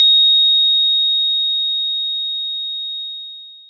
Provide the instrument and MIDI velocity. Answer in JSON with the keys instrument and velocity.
{"instrument": "acoustic mallet percussion instrument", "velocity": 50}